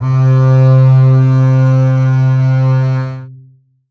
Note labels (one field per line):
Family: string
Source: acoustic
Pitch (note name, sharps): C3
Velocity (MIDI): 75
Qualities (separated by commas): long release, reverb